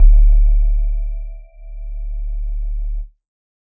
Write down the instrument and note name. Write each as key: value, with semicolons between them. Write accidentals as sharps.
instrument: synthesizer lead; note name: D1